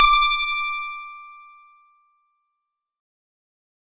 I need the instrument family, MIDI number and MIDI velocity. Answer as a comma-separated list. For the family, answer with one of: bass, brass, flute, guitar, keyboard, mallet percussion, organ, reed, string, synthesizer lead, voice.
guitar, 86, 127